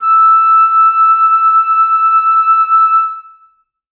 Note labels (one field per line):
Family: flute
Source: acoustic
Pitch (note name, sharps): E6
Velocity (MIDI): 75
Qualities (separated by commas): reverb